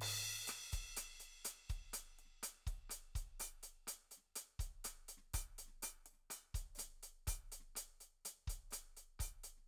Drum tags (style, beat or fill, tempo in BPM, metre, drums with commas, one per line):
cha-cha
beat
124 BPM
4/4
crash, closed hi-hat, open hi-hat, hi-hat pedal, snare, cross-stick, kick